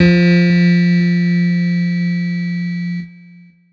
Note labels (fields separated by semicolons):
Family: keyboard; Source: electronic; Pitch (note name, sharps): F3; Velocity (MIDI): 75; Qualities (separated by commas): bright, distorted, long release